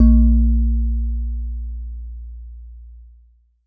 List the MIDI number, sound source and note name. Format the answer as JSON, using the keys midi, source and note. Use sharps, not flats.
{"midi": 34, "source": "acoustic", "note": "A#1"}